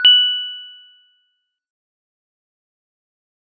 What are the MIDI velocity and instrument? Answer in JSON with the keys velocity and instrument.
{"velocity": 25, "instrument": "acoustic mallet percussion instrument"}